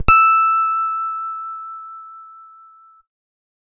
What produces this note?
electronic guitar